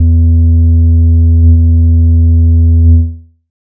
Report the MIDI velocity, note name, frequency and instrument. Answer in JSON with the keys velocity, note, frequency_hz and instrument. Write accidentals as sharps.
{"velocity": 100, "note": "E2", "frequency_hz": 82.41, "instrument": "synthesizer bass"}